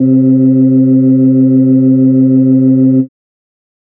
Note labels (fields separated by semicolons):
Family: organ; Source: electronic; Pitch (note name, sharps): C3; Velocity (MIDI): 25